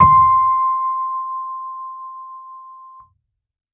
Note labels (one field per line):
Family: keyboard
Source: electronic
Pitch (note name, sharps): C6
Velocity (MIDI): 100